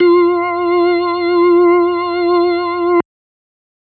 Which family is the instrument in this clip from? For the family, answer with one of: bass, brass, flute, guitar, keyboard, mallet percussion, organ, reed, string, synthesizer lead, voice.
organ